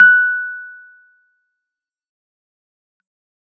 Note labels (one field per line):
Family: keyboard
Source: electronic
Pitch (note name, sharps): F#6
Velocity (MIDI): 25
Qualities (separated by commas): fast decay